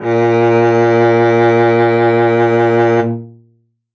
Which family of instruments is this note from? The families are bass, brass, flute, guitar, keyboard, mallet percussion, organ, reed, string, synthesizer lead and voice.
string